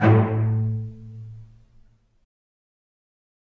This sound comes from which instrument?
acoustic string instrument